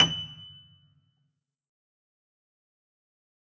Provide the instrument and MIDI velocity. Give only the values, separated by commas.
acoustic keyboard, 127